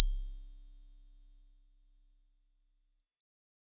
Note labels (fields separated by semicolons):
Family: keyboard; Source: electronic; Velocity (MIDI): 25; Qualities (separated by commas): bright